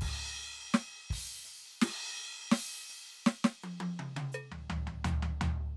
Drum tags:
soft pop, beat, 83 BPM, 4/4, crash, ride, hi-hat pedal, percussion, snare, high tom, mid tom, floor tom, kick

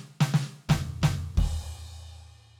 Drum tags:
rock, beat, 87 BPM, 4/4, crash, snare, cross-stick, mid tom, kick

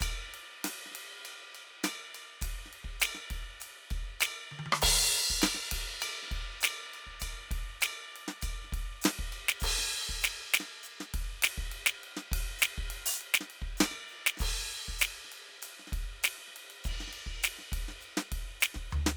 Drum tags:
funk, beat, 100 BPM, 4/4, crash, ride, ride bell, open hi-hat, hi-hat pedal, snare, cross-stick, high tom, floor tom, kick

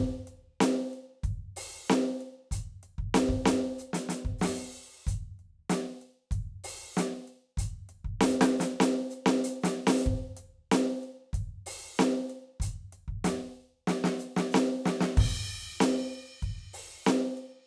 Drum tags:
funk, beat, 95 BPM, 4/4, crash, closed hi-hat, open hi-hat, hi-hat pedal, snare, kick

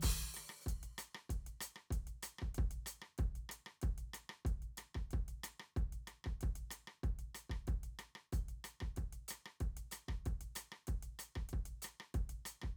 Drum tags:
Afrobeat, beat, 94 BPM, 4/4, crash, closed hi-hat, open hi-hat, hi-hat pedal, cross-stick, kick

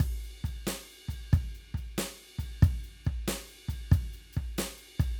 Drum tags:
rock, beat, 92 BPM, 4/4, ride, snare, kick

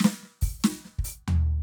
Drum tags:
half-time rock, fill, 140 BPM, 4/4, closed hi-hat, open hi-hat, hi-hat pedal, snare, floor tom, kick

